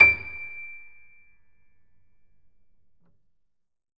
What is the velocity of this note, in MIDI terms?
75